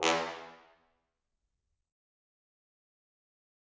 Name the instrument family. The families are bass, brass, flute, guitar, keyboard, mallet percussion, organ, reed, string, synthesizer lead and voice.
brass